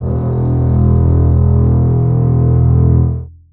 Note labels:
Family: string; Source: acoustic; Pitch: E1; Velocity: 50; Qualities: long release, reverb

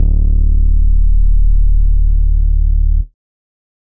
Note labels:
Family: bass; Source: synthesizer; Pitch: D1; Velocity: 75

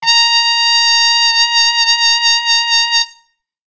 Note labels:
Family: brass; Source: acoustic; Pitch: A#5; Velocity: 127; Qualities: bright

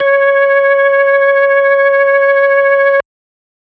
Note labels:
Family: organ; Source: electronic; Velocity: 75

